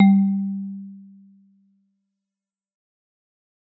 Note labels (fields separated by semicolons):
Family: mallet percussion; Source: acoustic; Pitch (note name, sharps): G3; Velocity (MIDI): 127; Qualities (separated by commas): dark, fast decay, reverb